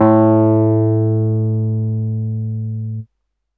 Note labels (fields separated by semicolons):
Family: keyboard; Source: electronic; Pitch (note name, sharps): A2; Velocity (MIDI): 100; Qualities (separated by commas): distorted